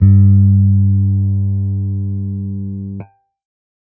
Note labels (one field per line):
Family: bass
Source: electronic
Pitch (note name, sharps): G2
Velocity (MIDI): 75